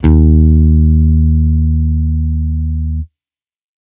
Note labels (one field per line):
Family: bass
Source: electronic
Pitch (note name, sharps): D#2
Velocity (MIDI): 127